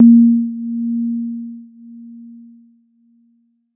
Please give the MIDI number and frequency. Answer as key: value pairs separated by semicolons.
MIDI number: 58; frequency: 233.1 Hz